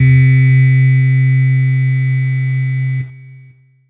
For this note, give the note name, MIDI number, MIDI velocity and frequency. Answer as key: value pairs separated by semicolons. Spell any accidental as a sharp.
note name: C3; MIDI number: 48; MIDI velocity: 50; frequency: 130.8 Hz